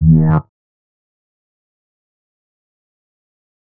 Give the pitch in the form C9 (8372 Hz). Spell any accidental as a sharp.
D#2 (77.78 Hz)